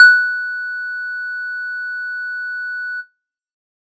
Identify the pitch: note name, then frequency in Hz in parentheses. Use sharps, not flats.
F#6 (1480 Hz)